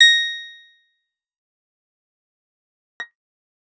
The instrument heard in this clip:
electronic guitar